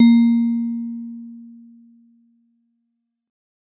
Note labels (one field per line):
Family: mallet percussion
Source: acoustic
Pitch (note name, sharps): A#3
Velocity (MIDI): 75